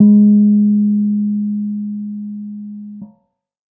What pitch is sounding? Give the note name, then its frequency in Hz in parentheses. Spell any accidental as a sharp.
G#3 (207.7 Hz)